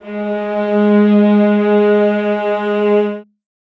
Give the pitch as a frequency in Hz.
207.7 Hz